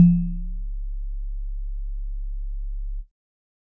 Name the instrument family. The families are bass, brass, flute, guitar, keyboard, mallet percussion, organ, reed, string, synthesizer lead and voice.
keyboard